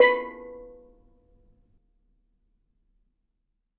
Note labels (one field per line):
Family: mallet percussion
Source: acoustic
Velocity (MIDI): 100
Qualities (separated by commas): percussive, reverb